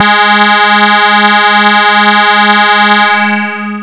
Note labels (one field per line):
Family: bass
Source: synthesizer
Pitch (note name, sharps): G#3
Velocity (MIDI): 100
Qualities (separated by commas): bright, distorted, long release